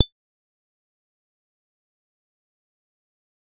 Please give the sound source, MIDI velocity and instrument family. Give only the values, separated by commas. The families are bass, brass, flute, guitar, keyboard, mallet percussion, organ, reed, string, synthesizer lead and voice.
synthesizer, 25, bass